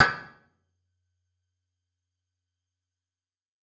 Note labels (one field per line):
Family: guitar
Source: electronic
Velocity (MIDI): 25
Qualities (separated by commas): percussive, reverb